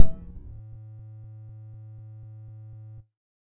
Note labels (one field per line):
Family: bass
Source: synthesizer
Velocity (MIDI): 25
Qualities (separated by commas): distorted, percussive